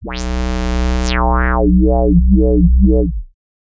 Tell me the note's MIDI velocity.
100